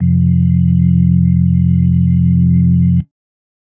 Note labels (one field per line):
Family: organ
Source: electronic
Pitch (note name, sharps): F1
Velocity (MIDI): 127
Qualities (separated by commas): dark